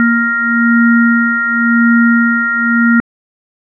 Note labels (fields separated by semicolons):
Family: organ; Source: electronic; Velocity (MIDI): 100